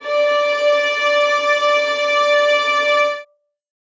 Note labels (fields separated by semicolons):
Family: string; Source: acoustic; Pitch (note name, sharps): D5; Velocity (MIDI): 25; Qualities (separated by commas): reverb